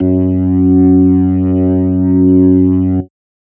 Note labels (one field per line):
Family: organ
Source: electronic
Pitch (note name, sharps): F#2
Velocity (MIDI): 75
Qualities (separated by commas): distorted